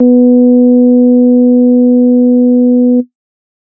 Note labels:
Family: organ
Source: electronic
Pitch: B3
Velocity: 127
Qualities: dark

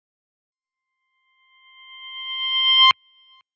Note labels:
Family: guitar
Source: electronic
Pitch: C6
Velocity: 100

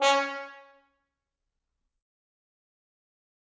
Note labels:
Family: brass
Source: acoustic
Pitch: C#4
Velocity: 127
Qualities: bright, fast decay, percussive, reverb

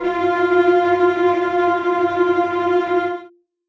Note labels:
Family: string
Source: acoustic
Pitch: F4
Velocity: 75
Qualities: bright, non-linear envelope, reverb

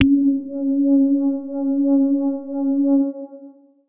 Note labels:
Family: guitar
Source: electronic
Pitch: C#4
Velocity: 25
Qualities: dark, distorted, long release

